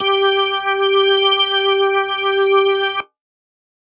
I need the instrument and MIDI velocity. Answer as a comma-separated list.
electronic organ, 75